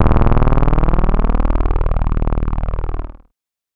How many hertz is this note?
19.45 Hz